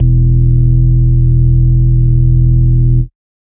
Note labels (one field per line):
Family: organ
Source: electronic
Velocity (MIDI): 127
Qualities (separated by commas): dark